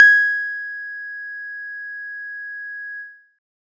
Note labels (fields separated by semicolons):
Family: guitar; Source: synthesizer; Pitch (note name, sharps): G#6; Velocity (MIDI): 100